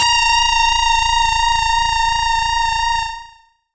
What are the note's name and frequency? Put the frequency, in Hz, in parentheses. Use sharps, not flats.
A#5 (932.3 Hz)